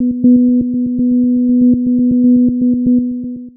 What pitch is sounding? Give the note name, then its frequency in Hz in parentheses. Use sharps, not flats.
B3 (246.9 Hz)